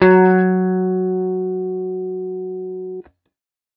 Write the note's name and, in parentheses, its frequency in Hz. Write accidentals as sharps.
F#3 (185 Hz)